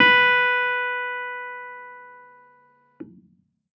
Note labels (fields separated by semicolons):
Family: keyboard; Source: electronic; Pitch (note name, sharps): B4; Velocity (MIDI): 25; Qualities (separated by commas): distorted